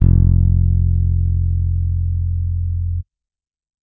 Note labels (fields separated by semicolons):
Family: bass; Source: electronic; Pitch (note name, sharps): F1; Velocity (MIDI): 75